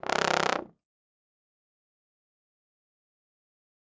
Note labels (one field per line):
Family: brass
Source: acoustic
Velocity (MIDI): 75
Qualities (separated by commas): bright, fast decay, reverb